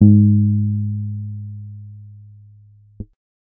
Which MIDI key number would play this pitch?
44